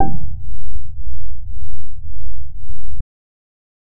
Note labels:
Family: bass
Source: synthesizer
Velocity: 25

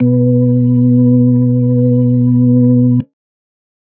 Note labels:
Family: organ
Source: electronic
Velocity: 25

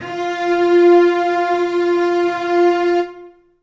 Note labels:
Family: string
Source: acoustic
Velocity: 100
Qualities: reverb

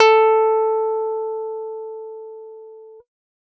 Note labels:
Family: guitar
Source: electronic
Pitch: A4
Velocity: 127

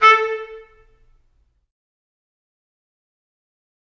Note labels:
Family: reed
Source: acoustic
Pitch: A4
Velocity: 75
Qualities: fast decay, percussive, reverb

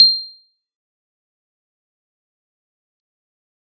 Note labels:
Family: keyboard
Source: electronic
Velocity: 127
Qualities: fast decay, percussive

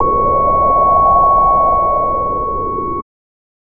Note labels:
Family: bass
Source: synthesizer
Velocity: 75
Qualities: distorted

